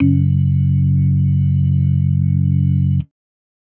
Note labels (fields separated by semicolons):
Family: organ; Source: electronic; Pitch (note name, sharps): F#1; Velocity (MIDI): 127; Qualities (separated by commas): dark